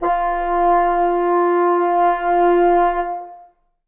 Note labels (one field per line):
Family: reed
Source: acoustic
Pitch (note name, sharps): F4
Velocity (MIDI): 75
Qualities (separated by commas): long release, reverb